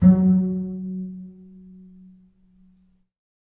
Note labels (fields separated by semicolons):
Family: string; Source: acoustic; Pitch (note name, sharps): F#3; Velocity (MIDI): 75; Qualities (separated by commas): dark, reverb